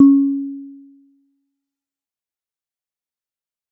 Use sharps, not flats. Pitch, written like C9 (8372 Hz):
C#4 (277.2 Hz)